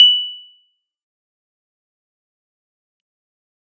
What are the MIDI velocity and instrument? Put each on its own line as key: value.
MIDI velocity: 25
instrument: electronic keyboard